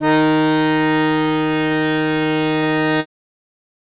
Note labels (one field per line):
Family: reed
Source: acoustic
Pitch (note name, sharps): D#3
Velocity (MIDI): 50